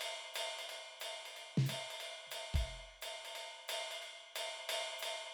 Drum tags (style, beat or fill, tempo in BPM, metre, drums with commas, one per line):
medium-fast jazz
beat
180 BPM
4/4
ride, hi-hat pedal, snare, kick